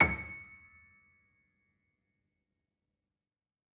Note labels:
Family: keyboard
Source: acoustic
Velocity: 25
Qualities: fast decay, percussive

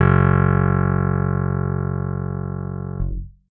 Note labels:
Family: guitar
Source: electronic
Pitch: F#1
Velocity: 75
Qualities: reverb

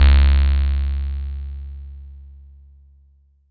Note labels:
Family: bass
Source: synthesizer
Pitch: C#2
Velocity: 75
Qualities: bright, distorted

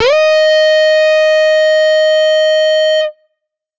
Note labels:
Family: guitar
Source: electronic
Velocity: 127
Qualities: bright, distorted

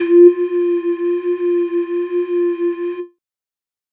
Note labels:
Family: flute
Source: synthesizer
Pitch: F4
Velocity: 50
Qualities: distorted

